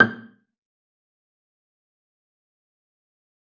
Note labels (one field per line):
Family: string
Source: acoustic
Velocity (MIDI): 100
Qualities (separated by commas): fast decay, percussive, reverb